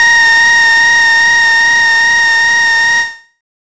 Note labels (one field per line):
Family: bass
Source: synthesizer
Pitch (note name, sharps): A#5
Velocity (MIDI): 100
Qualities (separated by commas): bright, distorted, non-linear envelope